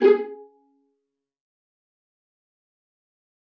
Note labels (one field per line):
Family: string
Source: acoustic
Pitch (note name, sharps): G#4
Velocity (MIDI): 50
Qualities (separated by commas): fast decay, percussive, reverb